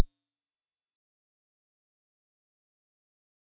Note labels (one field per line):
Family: mallet percussion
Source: acoustic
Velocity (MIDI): 25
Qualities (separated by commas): bright, fast decay, percussive